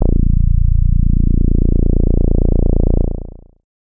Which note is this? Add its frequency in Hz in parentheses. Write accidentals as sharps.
A#0 (29.14 Hz)